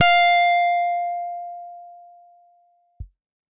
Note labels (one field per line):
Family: guitar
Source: electronic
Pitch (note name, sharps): F5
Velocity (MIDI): 50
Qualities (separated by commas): bright, distorted